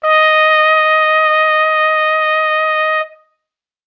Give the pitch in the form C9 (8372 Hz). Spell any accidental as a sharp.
D#5 (622.3 Hz)